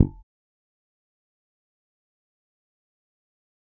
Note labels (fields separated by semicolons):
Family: bass; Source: electronic; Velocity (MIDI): 25; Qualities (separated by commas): fast decay, percussive